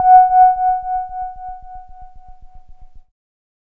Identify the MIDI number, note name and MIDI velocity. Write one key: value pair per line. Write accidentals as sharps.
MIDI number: 78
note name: F#5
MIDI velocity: 50